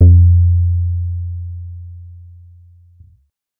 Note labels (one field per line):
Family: bass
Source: synthesizer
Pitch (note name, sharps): F2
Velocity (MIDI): 25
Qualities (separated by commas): dark